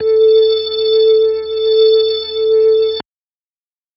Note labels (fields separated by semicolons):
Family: organ; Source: electronic; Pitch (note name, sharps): A4; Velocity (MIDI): 127